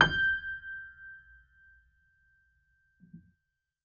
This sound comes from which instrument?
acoustic keyboard